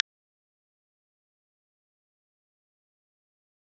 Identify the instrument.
electronic guitar